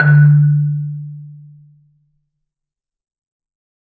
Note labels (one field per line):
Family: mallet percussion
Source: acoustic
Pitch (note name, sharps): D3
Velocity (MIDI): 75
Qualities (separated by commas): fast decay, reverb